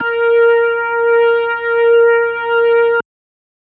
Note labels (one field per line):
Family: organ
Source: electronic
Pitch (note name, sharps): A#4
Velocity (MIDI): 25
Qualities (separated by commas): distorted